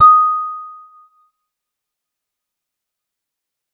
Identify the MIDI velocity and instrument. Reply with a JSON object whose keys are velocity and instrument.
{"velocity": 25, "instrument": "acoustic guitar"}